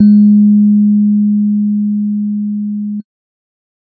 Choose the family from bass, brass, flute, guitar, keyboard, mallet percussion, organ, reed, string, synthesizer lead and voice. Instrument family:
keyboard